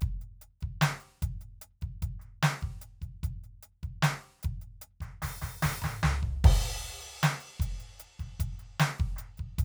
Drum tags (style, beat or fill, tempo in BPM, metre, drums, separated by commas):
hip-hop, beat, 75 BPM, 4/4, crash, closed hi-hat, open hi-hat, snare, mid tom, floor tom, kick